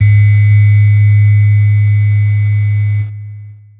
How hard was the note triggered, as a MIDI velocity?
25